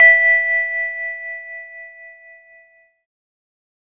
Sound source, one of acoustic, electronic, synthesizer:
electronic